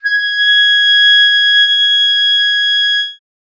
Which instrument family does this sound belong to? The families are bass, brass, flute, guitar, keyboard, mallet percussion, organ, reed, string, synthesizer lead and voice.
reed